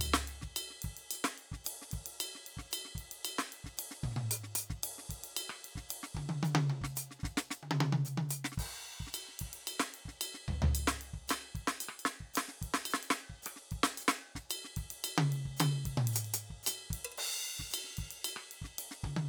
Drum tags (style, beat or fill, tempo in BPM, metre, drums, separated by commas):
songo, beat, 112 BPM, 4/4, crash, ride, ride bell, closed hi-hat, open hi-hat, hi-hat pedal, percussion, snare, cross-stick, high tom, mid tom, floor tom, kick